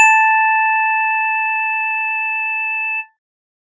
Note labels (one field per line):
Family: organ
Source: electronic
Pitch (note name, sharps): A5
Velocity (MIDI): 25